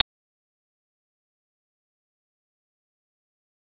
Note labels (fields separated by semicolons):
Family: bass; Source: synthesizer; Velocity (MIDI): 100; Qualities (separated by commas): fast decay, percussive